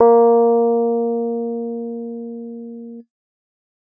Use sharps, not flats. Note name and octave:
A#3